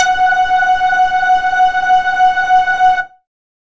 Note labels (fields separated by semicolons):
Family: bass; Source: synthesizer; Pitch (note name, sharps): F#5; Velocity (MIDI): 25